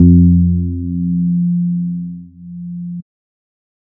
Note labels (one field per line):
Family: bass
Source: synthesizer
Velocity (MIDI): 127